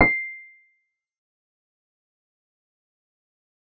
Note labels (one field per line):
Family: keyboard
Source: synthesizer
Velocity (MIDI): 50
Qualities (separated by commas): fast decay, percussive